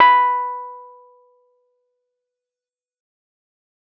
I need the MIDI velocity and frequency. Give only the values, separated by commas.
100, 987.8 Hz